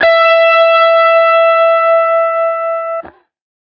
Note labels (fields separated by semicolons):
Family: guitar; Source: electronic; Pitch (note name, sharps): E5; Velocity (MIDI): 127; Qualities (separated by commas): distorted